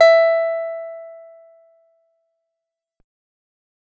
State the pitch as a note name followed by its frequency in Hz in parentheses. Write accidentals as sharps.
E5 (659.3 Hz)